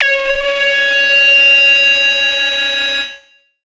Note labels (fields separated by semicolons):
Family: synthesizer lead; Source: synthesizer; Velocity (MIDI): 127; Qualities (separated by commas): distorted, multiphonic, non-linear envelope